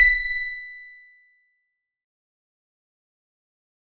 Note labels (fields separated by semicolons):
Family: guitar; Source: acoustic; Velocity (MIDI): 100; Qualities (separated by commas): bright, distorted, fast decay